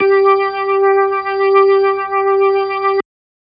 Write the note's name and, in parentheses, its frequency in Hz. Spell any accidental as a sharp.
G4 (392 Hz)